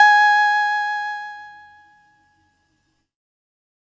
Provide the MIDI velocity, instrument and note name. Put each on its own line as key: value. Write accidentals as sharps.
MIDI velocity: 50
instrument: electronic keyboard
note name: G#5